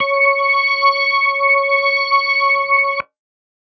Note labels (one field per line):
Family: organ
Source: electronic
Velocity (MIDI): 25